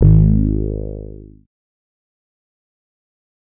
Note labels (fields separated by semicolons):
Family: bass; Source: synthesizer; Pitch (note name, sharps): G#1; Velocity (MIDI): 100; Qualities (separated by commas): distorted, fast decay